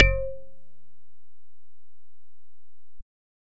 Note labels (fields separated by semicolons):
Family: bass; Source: synthesizer; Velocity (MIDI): 75